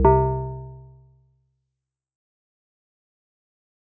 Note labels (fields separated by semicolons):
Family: mallet percussion; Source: acoustic; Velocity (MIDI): 127; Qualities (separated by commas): dark, fast decay, multiphonic